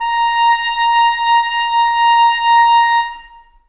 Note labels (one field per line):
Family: reed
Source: acoustic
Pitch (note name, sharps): A#5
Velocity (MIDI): 100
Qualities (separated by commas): long release, reverb